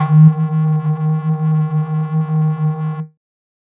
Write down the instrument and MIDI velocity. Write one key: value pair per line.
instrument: synthesizer flute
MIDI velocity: 75